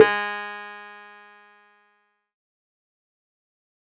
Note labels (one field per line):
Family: keyboard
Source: electronic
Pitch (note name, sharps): G#3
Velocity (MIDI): 50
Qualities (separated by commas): distorted, fast decay